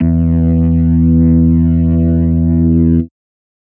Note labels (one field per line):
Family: organ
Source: electronic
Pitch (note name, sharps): E2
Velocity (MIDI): 127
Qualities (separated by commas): dark, distorted